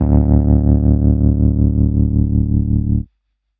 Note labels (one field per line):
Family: keyboard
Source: electronic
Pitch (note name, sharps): D1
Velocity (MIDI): 100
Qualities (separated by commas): distorted